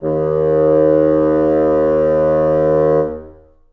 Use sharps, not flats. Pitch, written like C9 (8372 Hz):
D#2 (77.78 Hz)